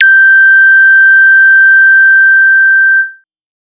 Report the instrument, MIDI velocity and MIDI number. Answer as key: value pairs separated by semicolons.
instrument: synthesizer bass; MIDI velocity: 100; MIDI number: 91